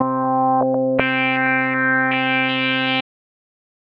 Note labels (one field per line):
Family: bass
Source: synthesizer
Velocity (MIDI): 100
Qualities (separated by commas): tempo-synced